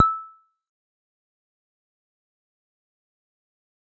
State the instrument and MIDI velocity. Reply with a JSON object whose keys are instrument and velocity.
{"instrument": "synthesizer bass", "velocity": 127}